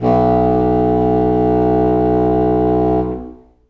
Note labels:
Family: reed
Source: acoustic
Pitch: B1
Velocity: 25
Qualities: reverb

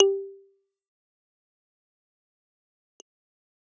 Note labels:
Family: keyboard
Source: electronic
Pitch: G4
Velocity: 50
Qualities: fast decay, percussive

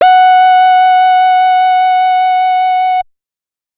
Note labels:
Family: bass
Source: synthesizer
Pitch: F#5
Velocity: 127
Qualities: distorted

